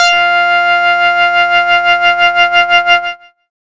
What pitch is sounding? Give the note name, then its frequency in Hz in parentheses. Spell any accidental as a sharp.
F5 (698.5 Hz)